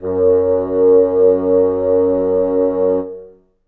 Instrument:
acoustic reed instrument